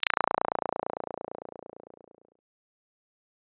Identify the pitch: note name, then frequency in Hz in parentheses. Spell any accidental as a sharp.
A#0 (29.14 Hz)